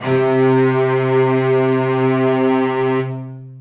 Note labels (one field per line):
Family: string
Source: acoustic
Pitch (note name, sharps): C3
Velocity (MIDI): 100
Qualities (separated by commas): long release, reverb